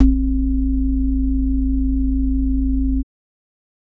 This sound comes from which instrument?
electronic organ